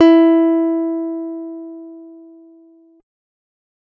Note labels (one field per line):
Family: guitar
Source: acoustic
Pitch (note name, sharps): E4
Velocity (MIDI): 127